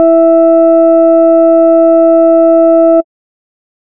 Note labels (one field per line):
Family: bass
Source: synthesizer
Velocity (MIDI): 25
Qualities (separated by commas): distorted